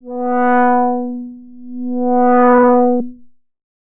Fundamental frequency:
246.9 Hz